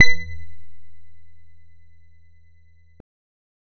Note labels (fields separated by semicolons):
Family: bass; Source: synthesizer; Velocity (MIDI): 50